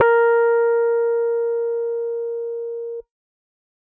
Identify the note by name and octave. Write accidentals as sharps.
A#4